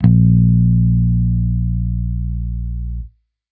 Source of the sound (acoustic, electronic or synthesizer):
electronic